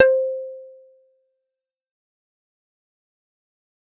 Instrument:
synthesizer bass